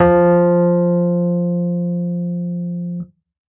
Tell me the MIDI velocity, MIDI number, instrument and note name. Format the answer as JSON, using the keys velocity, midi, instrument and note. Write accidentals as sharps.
{"velocity": 100, "midi": 53, "instrument": "electronic keyboard", "note": "F3"}